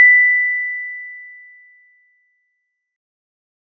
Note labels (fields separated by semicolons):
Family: mallet percussion; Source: acoustic; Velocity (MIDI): 50